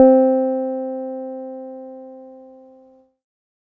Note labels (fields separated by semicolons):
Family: keyboard; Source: electronic; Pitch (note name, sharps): C4; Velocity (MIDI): 100; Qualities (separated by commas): dark